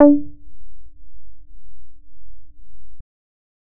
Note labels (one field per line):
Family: bass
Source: synthesizer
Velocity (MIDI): 75